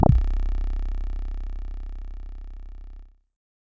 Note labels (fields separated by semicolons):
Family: bass; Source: synthesizer; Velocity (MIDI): 25; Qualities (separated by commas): distorted